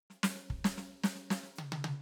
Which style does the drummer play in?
country